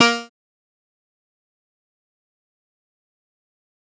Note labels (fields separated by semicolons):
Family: bass; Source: synthesizer; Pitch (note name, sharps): A#3; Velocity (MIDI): 127; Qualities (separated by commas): bright, distorted, fast decay, percussive